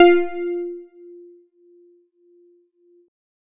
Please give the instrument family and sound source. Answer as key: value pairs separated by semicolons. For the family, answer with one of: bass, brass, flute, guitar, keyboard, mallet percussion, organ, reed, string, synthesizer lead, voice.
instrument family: keyboard; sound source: electronic